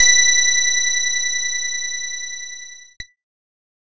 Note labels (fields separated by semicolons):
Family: keyboard; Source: electronic; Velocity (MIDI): 127; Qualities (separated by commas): bright, distorted